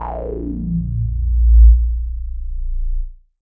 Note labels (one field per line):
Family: bass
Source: synthesizer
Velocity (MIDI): 25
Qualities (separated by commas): distorted, non-linear envelope